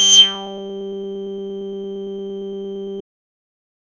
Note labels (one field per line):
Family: bass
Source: synthesizer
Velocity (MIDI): 127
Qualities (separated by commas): distorted